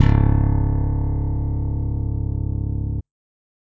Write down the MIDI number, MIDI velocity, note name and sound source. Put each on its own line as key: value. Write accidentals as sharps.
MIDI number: 25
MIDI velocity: 100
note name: C#1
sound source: electronic